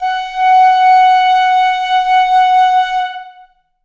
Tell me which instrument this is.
acoustic flute